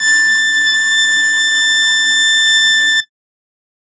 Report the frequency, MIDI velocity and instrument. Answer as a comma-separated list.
1760 Hz, 75, acoustic string instrument